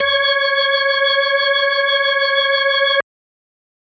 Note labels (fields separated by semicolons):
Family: organ; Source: electronic; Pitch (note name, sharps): C#5; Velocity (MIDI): 25